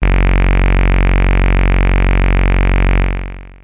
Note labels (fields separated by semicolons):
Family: bass; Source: synthesizer; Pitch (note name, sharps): F#1; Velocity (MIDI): 25; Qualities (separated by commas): bright, distorted, long release